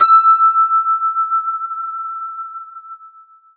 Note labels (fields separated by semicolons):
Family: guitar; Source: electronic; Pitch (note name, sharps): E6; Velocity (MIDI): 75; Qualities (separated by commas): multiphonic, non-linear envelope